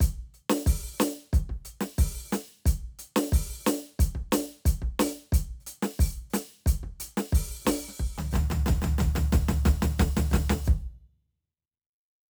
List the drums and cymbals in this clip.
crash, closed hi-hat, open hi-hat, hi-hat pedal, snare, floor tom and kick